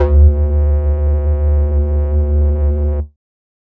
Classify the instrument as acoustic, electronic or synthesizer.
synthesizer